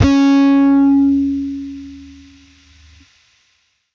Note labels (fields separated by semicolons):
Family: bass; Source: electronic; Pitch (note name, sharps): C#4; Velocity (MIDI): 25; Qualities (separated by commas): bright, distorted